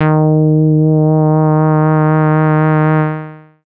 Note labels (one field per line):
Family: bass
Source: synthesizer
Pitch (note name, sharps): D#3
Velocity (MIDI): 100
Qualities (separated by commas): distorted, long release